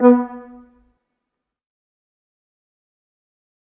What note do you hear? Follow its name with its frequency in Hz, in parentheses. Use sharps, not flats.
B3 (246.9 Hz)